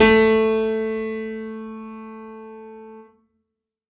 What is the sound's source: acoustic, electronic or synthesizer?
acoustic